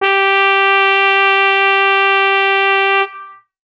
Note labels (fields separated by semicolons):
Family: brass; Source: acoustic; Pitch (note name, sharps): G4; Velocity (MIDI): 127; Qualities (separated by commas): bright